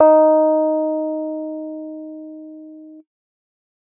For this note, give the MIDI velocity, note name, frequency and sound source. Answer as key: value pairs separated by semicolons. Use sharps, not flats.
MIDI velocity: 100; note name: D#4; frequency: 311.1 Hz; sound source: electronic